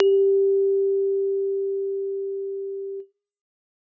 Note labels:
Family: keyboard; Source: acoustic; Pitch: G4; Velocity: 75

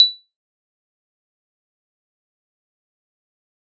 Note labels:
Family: keyboard; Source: electronic; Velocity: 25; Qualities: bright, fast decay, percussive

